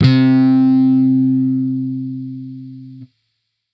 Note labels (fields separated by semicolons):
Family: bass; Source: electronic; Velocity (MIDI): 100; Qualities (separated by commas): distorted